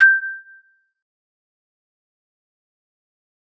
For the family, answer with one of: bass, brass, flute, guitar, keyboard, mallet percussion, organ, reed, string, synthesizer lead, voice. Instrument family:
mallet percussion